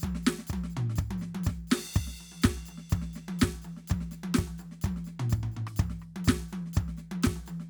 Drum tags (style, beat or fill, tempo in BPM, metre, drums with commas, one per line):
prog rock
beat
125 BPM
4/4
crash, percussion, snare, cross-stick, high tom, floor tom, kick